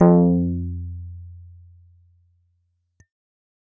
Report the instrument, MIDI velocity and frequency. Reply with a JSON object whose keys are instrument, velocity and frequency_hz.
{"instrument": "electronic keyboard", "velocity": 127, "frequency_hz": 87.31}